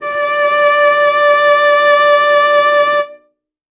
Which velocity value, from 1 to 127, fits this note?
100